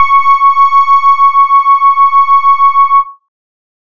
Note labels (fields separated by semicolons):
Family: bass; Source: synthesizer; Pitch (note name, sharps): C#6; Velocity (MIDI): 25; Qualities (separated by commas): distorted